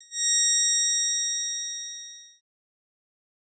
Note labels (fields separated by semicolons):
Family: bass; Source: synthesizer; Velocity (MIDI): 25; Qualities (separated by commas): bright, distorted, fast decay